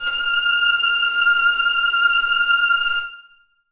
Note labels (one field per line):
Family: string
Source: acoustic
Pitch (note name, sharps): F6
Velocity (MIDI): 100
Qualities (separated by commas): bright, reverb